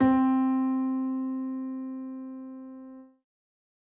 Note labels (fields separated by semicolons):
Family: keyboard; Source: acoustic; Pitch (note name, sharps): C4; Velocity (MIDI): 25